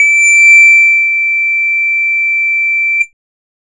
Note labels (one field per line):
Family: bass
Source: synthesizer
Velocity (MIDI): 127